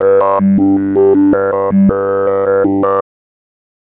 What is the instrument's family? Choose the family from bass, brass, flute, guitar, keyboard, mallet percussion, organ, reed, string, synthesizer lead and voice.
bass